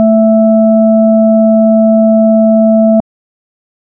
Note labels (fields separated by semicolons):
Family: organ; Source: electronic; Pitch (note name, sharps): A3; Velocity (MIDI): 25; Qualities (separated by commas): dark